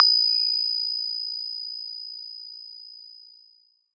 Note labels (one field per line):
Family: mallet percussion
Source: electronic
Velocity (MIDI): 50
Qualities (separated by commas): bright, distorted, non-linear envelope